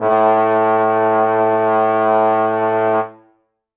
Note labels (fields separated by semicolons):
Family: brass; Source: acoustic; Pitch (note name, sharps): A2; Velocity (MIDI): 127; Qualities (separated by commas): reverb